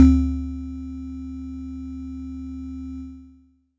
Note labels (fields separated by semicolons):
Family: mallet percussion; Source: acoustic; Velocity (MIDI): 25; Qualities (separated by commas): distorted